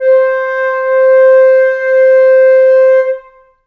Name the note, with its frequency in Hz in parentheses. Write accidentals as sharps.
C5 (523.3 Hz)